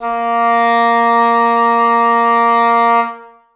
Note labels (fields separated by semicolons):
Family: reed; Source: acoustic; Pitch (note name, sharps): A#3; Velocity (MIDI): 127; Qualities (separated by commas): reverb